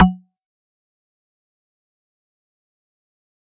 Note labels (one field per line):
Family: mallet percussion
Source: acoustic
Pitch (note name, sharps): F#3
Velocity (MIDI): 75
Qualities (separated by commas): fast decay, percussive